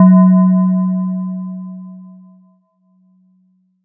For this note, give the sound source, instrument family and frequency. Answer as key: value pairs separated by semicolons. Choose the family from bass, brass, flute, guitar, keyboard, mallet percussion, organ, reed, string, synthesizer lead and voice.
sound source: electronic; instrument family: mallet percussion; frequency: 185 Hz